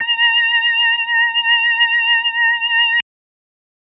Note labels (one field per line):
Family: organ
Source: electronic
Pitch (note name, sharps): A#5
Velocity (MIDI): 100